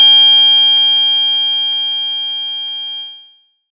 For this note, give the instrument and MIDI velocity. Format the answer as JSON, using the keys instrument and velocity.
{"instrument": "synthesizer bass", "velocity": 25}